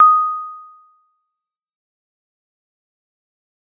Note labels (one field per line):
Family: mallet percussion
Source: acoustic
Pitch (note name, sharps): D#6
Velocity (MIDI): 100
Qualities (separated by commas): fast decay, percussive